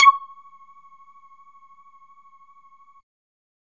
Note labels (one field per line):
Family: bass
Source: synthesizer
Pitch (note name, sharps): C#6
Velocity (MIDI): 75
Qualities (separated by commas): percussive